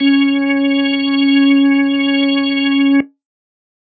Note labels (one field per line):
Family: organ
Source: electronic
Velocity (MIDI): 75